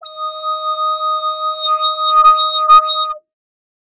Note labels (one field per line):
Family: bass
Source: synthesizer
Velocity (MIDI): 100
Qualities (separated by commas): distorted, non-linear envelope